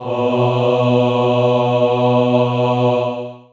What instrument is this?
acoustic voice